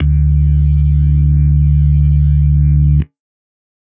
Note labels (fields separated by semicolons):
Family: organ; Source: electronic; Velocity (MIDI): 50